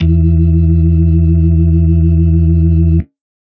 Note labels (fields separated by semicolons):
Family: organ; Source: electronic; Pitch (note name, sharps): E2; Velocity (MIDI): 127; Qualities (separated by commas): dark